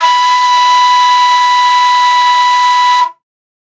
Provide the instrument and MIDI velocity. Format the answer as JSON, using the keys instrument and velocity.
{"instrument": "acoustic flute", "velocity": 75}